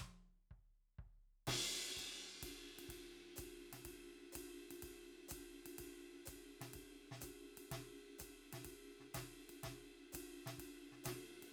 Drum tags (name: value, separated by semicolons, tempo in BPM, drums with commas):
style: jazz; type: beat; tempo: 125 BPM; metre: 4/4; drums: ride, hi-hat pedal, snare, kick